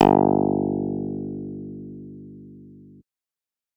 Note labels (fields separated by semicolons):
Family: guitar; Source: electronic; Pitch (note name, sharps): G1; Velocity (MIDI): 100